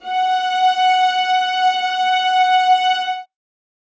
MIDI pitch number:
78